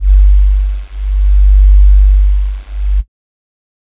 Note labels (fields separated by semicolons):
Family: flute; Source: synthesizer; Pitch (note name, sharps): G1; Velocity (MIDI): 50; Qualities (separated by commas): dark